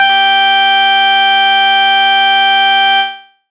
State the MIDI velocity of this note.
50